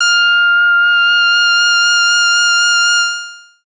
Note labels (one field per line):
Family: bass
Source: synthesizer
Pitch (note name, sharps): F6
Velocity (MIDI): 75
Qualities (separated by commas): long release